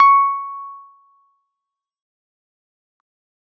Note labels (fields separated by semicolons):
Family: keyboard; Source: electronic; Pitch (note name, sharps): C#6; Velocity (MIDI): 100; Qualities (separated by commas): distorted, fast decay